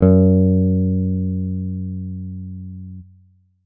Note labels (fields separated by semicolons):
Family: guitar; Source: electronic; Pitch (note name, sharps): F#2; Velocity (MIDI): 25